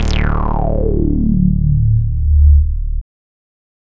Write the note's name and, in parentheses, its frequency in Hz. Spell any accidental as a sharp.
D1 (36.71 Hz)